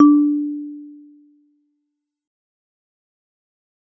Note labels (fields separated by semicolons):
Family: mallet percussion; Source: acoustic; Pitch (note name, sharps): D4; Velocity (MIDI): 100; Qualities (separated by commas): dark, fast decay, reverb